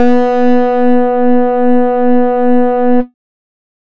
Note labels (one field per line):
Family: bass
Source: synthesizer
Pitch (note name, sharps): B3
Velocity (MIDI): 75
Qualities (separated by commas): distorted, multiphonic, tempo-synced